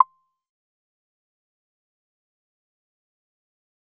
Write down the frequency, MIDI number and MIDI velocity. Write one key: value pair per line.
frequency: 1047 Hz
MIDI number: 84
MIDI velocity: 75